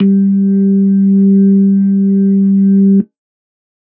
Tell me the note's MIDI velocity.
25